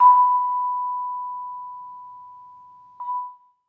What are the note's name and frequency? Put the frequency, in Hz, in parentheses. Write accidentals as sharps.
B5 (987.8 Hz)